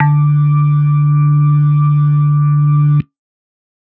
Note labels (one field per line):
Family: organ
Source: electronic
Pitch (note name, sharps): D3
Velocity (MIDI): 50